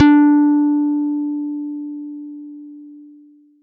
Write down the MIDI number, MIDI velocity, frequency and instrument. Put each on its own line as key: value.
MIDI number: 62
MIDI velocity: 50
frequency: 293.7 Hz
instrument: electronic guitar